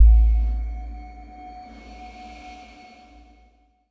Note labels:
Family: mallet percussion; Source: electronic; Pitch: A1; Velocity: 50; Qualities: non-linear envelope

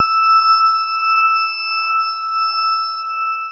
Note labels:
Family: keyboard; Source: electronic; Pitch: E6; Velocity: 75; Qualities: long release

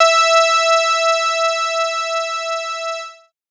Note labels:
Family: bass; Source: synthesizer; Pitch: E5; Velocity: 127; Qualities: bright, distorted

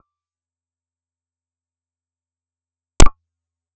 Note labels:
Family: bass; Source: synthesizer; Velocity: 25; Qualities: reverb

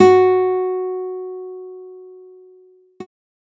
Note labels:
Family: guitar; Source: electronic; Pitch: F#4; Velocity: 100

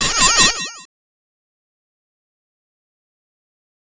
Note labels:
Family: bass; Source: synthesizer; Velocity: 25; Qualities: bright, distorted, fast decay, multiphonic

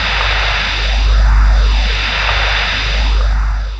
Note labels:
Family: keyboard; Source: electronic; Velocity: 100; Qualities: distorted, long release

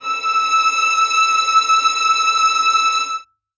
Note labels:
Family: string; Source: acoustic; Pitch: E6; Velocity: 75; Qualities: reverb

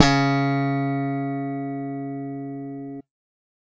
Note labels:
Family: bass; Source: electronic; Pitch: C#3; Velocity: 100; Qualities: bright

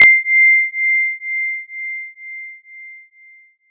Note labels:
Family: mallet percussion; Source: electronic; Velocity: 127; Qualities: bright, multiphonic

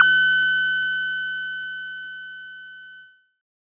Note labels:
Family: bass; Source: synthesizer; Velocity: 50; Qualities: bright, distorted

